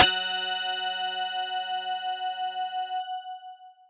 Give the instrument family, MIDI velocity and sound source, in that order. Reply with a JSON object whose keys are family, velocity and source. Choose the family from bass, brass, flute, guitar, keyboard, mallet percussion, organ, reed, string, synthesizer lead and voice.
{"family": "mallet percussion", "velocity": 127, "source": "electronic"}